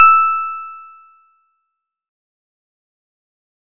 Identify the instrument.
synthesizer guitar